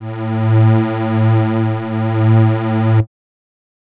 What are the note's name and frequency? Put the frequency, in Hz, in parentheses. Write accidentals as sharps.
A2 (110 Hz)